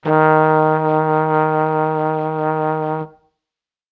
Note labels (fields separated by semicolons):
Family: brass; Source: acoustic; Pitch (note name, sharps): D#3; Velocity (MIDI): 25